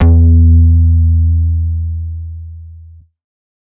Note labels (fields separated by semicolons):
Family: bass; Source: synthesizer; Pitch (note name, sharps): E2; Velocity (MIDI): 100; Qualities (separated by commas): distorted